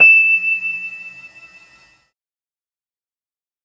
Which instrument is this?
electronic keyboard